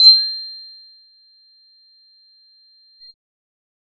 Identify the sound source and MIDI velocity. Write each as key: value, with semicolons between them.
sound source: synthesizer; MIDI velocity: 75